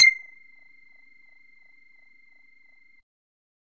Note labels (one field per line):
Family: bass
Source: synthesizer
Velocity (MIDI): 75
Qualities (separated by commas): percussive